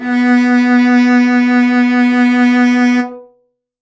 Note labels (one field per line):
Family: string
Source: acoustic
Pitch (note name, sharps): B3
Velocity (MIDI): 100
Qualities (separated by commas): reverb